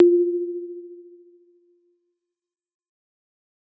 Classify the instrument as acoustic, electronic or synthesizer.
acoustic